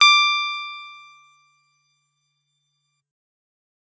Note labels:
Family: guitar; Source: electronic; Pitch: D6; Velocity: 75; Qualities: bright

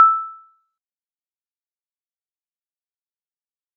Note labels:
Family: mallet percussion; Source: acoustic; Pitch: E6; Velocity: 50; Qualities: fast decay, percussive

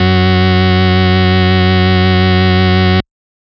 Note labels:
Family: organ; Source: electronic; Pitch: F#2; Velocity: 25; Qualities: bright, distorted

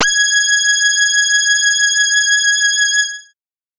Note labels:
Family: bass; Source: synthesizer; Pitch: G#6; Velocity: 25; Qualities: multiphonic

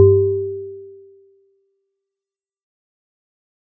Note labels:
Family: mallet percussion; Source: acoustic; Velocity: 127; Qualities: fast decay

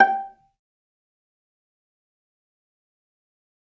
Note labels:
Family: string; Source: acoustic; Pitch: G5; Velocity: 75; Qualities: fast decay, percussive, reverb

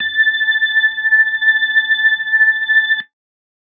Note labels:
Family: organ; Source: electronic; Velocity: 25

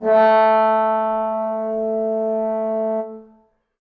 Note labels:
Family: brass; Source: acoustic; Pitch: A3; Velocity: 50; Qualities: bright, reverb

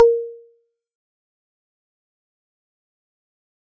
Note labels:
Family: mallet percussion; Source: acoustic; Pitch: A#4; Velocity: 127; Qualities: fast decay, percussive

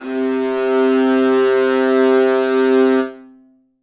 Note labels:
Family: string; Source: acoustic; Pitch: C3; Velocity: 75; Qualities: reverb

